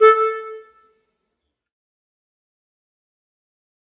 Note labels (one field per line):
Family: reed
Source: acoustic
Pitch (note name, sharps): A4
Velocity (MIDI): 50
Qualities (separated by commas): fast decay, percussive, reverb